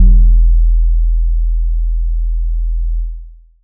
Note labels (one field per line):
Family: mallet percussion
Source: acoustic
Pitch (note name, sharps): E1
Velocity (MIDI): 50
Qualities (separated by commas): dark, long release